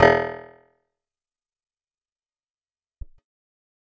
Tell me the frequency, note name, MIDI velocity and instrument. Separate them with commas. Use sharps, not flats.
41.2 Hz, E1, 25, acoustic guitar